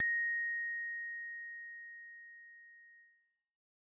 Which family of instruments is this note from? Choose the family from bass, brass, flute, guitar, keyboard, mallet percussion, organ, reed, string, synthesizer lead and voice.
bass